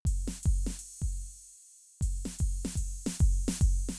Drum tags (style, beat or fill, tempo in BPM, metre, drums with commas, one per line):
rock
beat
120 BPM
4/4
crash, snare, kick